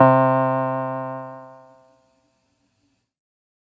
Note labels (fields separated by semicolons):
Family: keyboard; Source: electronic; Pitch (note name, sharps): C3; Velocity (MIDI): 50